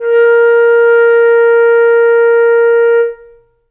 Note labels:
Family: reed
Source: acoustic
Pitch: A#4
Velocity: 50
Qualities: reverb

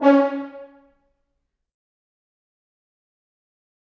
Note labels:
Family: brass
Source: acoustic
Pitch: C#4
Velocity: 100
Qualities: fast decay, percussive, reverb

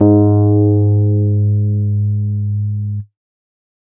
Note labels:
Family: keyboard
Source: electronic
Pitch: G#2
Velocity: 25

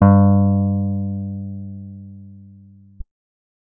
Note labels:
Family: guitar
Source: acoustic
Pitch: G2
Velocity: 25

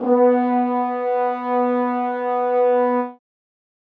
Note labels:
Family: brass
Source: acoustic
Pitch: B3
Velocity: 75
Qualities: reverb

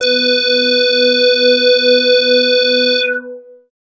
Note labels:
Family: bass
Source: synthesizer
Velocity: 127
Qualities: distorted, long release, multiphonic

